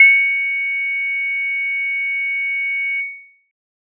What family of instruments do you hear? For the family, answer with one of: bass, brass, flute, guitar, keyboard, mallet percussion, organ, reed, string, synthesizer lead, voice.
keyboard